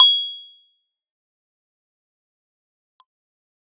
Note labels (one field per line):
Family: keyboard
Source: electronic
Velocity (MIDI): 50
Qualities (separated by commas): bright, fast decay, percussive